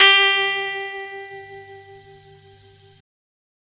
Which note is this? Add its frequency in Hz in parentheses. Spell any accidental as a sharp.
G4 (392 Hz)